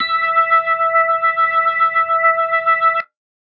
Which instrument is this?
electronic organ